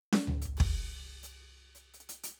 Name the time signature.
4/4